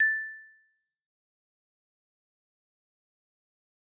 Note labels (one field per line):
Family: mallet percussion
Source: acoustic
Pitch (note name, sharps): A6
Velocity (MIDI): 50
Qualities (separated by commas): fast decay, percussive